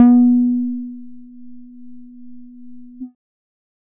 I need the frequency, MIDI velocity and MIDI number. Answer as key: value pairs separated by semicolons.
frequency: 246.9 Hz; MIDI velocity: 50; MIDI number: 59